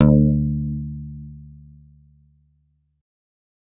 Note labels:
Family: bass; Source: synthesizer; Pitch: D2; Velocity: 100; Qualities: distorted

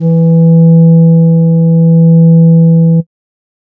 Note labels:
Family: flute; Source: synthesizer; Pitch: E3; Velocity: 50; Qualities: dark

